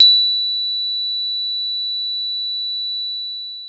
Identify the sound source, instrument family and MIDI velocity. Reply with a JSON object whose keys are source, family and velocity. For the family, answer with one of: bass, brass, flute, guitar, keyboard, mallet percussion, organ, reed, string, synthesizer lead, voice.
{"source": "acoustic", "family": "mallet percussion", "velocity": 100}